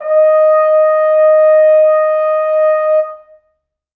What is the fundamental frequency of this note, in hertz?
622.3 Hz